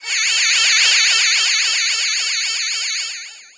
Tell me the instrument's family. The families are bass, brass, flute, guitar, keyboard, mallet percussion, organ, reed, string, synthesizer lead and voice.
voice